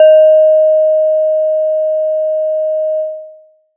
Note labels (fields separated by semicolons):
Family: mallet percussion; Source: acoustic; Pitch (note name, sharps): D#5; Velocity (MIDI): 75; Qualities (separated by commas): long release